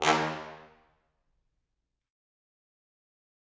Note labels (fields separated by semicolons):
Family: brass; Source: acoustic; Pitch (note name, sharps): D#2; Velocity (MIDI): 127; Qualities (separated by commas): bright, fast decay, percussive, reverb